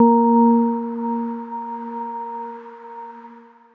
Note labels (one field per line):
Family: keyboard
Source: electronic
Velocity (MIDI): 25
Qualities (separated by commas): dark, long release